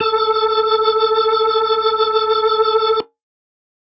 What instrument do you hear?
electronic organ